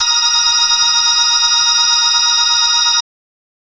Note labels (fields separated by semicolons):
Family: organ; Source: electronic; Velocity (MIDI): 127; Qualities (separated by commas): bright